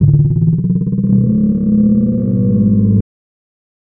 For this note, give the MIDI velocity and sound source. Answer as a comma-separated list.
25, synthesizer